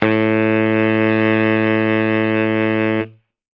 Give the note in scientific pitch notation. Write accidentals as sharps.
A2